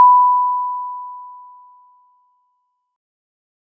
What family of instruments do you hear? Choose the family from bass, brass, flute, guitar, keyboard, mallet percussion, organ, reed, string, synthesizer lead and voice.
mallet percussion